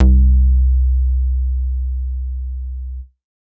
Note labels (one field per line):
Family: bass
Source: synthesizer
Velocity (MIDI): 75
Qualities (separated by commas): dark